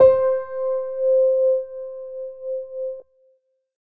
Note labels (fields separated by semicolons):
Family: keyboard; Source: electronic; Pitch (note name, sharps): C5; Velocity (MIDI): 50; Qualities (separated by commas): dark